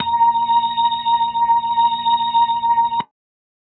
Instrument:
electronic organ